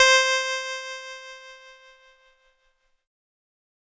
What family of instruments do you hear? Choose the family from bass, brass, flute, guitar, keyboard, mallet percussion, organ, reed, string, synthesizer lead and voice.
keyboard